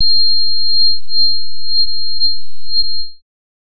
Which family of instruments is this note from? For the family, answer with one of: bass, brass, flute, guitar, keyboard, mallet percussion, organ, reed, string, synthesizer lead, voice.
bass